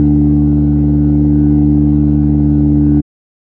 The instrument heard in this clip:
electronic organ